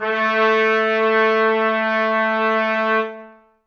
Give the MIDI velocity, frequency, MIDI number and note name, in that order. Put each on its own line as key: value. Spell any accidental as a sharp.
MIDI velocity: 75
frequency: 220 Hz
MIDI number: 57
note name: A3